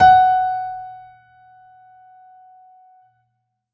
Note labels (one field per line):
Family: keyboard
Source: acoustic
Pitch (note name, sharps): F#5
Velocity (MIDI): 127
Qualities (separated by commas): reverb